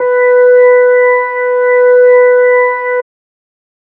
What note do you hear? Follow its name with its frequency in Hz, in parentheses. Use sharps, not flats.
B4 (493.9 Hz)